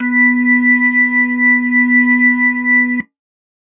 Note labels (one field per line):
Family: organ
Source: electronic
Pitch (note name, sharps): B3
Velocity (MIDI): 25